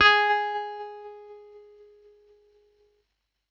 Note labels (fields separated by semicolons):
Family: keyboard; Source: electronic; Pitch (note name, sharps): G#4; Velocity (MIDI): 100; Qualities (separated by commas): distorted, tempo-synced